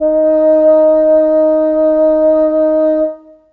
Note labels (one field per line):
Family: reed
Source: acoustic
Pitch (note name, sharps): D#4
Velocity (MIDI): 25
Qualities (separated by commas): reverb